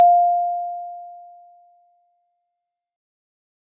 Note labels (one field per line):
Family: mallet percussion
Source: acoustic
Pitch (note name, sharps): F5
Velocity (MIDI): 100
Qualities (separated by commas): fast decay